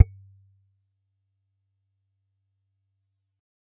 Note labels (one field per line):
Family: guitar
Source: acoustic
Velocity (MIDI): 50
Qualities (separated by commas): percussive